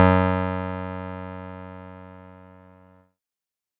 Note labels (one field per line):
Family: keyboard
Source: electronic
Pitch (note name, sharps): F#2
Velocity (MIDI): 127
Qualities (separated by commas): distorted